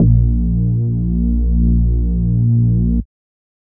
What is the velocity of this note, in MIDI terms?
50